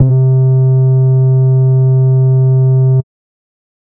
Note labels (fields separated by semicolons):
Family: bass; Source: synthesizer; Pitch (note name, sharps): C3; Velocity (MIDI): 100; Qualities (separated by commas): dark, distorted, tempo-synced